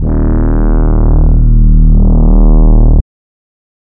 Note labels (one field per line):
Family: reed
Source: synthesizer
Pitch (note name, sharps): D#1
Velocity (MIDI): 50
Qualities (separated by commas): distorted, non-linear envelope